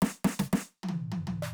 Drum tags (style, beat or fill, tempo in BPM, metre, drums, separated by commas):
punk, fill, 144 BPM, 4/4, percussion, snare, high tom